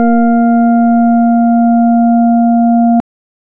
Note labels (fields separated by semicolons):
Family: organ; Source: electronic; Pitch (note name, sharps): A#3; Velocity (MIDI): 25; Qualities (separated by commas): dark